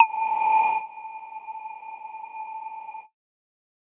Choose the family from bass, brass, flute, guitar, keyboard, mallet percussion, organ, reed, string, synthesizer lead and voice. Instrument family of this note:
mallet percussion